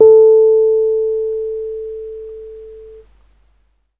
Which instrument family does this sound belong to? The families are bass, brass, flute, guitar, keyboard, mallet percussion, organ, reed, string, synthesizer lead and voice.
keyboard